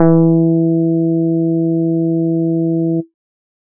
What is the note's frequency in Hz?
164.8 Hz